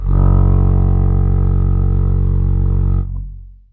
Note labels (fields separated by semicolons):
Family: reed; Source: acoustic; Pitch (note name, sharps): F#1; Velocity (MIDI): 50; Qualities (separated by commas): long release, reverb